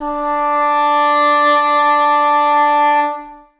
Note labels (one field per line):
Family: reed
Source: acoustic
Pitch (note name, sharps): D4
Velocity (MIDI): 75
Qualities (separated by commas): reverb